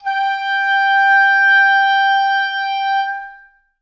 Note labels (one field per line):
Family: reed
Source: acoustic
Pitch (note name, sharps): G5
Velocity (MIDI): 127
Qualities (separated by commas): long release, reverb